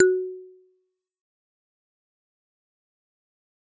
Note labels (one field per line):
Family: mallet percussion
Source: acoustic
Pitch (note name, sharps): F#4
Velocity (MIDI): 127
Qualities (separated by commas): fast decay, percussive